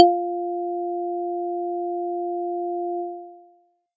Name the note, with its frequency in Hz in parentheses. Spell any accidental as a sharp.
F4 (349.2 Hz)